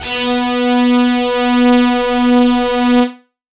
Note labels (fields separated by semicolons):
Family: guitar; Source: electronic; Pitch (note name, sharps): B3; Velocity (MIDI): 127; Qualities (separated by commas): distorted